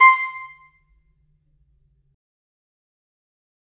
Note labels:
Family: reed; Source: acoustic; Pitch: C6; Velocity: 75; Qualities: fast decay, percussive, reverb

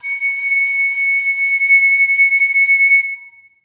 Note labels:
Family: flute; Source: acoustic; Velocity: 25; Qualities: reverb

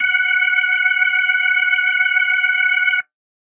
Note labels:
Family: organ; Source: electronic; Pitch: F#5; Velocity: 75; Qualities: reverb

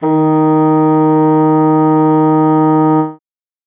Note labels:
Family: reed; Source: acoustic; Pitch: D#3; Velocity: 75

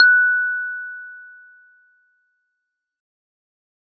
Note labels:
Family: keyboard; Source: electronic; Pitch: F#6; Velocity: 100

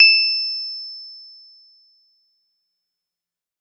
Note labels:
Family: guitar; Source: synthesizer; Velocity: 100; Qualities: bright

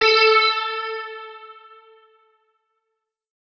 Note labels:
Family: guitar; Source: electronic; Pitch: A4; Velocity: 50

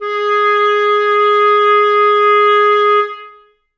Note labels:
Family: reed; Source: acoustic; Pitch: G#4; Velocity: 127; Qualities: reverb

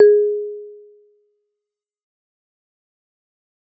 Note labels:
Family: mallet percussion; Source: acoustic; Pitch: G#4; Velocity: 100; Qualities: fast decay

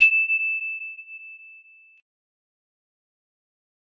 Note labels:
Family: mallet percussion; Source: acoustic; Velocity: 25; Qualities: bright, fast decay, non-linear envelope

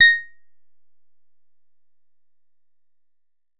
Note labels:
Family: guitar; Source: synthesizer; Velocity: 127; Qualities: percussive

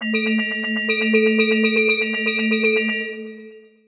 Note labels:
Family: mallet percussion; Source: synthesizer; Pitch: A3; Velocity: 25; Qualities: long release, multiphonic, tempo-synced

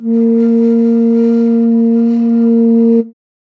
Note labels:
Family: flute; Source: acoustic; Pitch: A#3; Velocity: 25; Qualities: dark

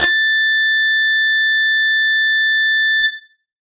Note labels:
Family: guitar; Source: electronic; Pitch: A6; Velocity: 75

